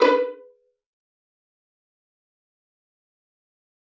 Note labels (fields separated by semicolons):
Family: string; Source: acoustic; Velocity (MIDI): 50; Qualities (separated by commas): bright, fast decay, percussive, reverb